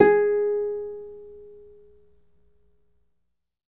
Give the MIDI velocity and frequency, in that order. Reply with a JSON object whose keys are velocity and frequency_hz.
{"velocity": 100, "frequency_hz": 415.3}